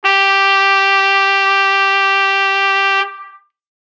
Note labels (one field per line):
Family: brass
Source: acoustic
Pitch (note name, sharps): G4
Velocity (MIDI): 127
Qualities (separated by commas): bright, distorted